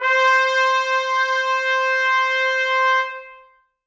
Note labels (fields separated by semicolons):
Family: brass; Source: acoustic; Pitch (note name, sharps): C5; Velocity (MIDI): 127; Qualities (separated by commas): bright, reverb